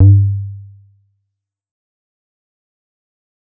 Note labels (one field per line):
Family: bass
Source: synthesizer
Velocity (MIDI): 75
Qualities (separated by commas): fast decay, percussive